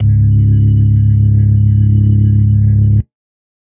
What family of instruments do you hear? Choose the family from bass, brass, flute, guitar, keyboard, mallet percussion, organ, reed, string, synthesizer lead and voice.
organ